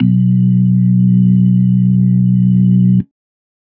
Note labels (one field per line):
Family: organ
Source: electronic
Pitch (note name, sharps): B1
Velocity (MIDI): 127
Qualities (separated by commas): dark